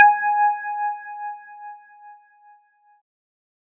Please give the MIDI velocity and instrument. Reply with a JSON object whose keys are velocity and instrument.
{"velocity": 25, "instrument": "electronic keyboard"}